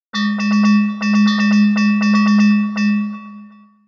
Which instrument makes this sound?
synthesizer mallet percussion instrument